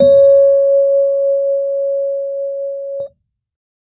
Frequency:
554.4 Hz